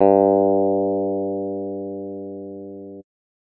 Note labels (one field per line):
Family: guitar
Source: electronic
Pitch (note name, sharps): G2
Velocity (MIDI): 50